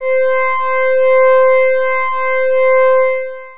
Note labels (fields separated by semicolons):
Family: organ; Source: electronic; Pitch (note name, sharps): C5; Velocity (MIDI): 100; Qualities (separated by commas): distorted, long release